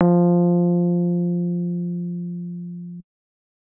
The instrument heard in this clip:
electronic keyboard